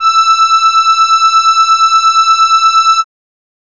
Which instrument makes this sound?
acoustic keyboard